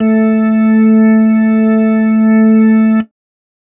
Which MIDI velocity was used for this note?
100